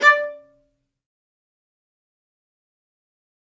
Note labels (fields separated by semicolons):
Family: string; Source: acoustic; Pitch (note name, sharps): D5; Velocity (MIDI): 50; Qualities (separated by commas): fast decay, percussive, reverb